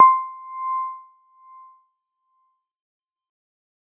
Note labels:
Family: mallet percussion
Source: electronic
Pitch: C6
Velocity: 75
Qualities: fast decay

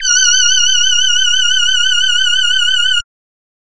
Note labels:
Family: voice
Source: synthesizer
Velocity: 75

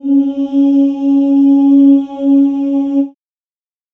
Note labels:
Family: voice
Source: acoustic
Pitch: C#4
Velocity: 100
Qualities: dark, reverb

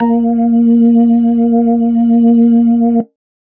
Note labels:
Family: organ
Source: electronic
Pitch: A#3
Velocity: 100

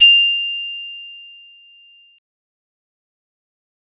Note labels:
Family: mallet percussion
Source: acoustic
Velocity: 25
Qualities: bright, fast decay

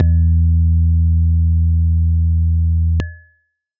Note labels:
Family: keyboard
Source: electronic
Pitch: E2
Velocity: 50

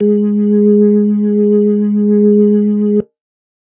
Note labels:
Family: organ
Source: electronic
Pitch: G#3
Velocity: 127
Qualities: dark

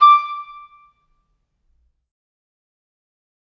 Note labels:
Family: reed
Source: acoustic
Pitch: D6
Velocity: 100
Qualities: fast decay, percussive, reverb

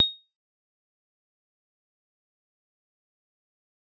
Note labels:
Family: mallet percussion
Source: acoustic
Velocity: 50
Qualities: bright, fast decay, percussive

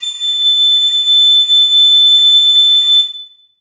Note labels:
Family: flute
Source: acoustic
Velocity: 127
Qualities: bright, reverb

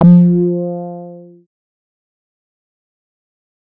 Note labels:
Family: bass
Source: synthesizer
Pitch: F3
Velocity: 100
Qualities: distorted, fast decay

